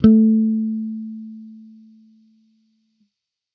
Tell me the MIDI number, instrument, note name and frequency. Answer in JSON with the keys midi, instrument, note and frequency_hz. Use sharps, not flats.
{"midi": 57, "instrument": "electronic bass", "note": "A3", "frequency_hz": 220}